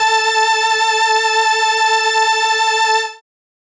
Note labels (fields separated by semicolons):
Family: keyboard; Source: synthesizer; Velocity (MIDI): 25; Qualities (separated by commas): bright